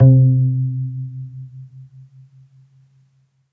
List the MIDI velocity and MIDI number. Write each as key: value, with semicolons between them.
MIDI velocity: 75; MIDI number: 48